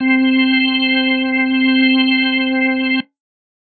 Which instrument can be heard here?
electronic organ